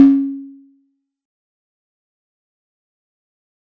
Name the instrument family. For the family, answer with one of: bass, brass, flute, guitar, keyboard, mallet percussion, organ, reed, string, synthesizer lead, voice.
mallet percussion